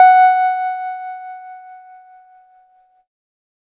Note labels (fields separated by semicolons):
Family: keyboard; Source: electronic; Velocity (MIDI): 100